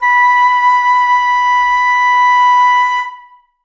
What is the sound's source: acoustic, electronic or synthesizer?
acoustic